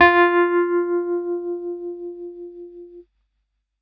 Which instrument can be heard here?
electronic keyboard